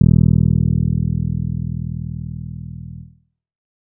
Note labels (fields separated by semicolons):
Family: bass; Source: synthesizer; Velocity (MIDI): 25; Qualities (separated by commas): dark